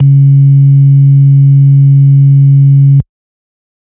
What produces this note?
electronic organ